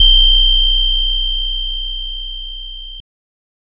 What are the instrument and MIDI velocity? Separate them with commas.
synthesizer guitar, 50